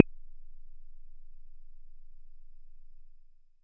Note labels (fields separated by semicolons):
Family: bass; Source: synthesizer; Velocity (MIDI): 75